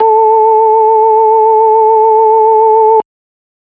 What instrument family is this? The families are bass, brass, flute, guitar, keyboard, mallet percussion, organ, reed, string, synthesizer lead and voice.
organ